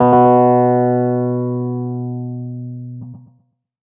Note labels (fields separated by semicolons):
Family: keyboard; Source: electronic; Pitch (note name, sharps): B2; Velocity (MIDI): 75; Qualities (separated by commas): dark, tempo-synced